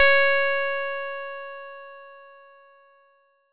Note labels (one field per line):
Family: bass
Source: synthesizer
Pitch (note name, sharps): C#5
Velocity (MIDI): 75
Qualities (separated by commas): bright, distorted